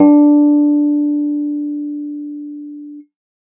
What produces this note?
electronic keyboard